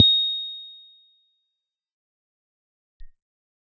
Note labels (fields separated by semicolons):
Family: keyboard; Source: electronic; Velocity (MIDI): 50; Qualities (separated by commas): fast decay